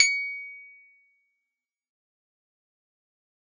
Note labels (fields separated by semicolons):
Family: guitar; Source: acoustic; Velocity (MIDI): 75; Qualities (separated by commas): fast decay, percussive, reverb